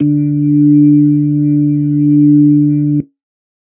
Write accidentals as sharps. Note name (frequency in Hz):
D3 (146.8 Hz)